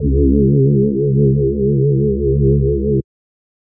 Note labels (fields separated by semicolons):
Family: voice; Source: synthesizer; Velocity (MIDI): 25